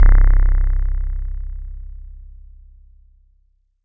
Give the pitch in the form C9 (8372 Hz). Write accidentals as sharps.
C1 (32.7 Hz)